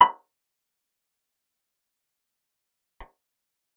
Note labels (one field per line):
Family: guitar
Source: acoustic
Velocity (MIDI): 100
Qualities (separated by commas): fast decay, percussive, reverb